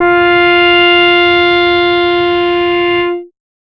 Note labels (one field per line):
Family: bass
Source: synthesizer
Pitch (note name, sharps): F4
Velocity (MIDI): 25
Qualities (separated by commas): bright, distorted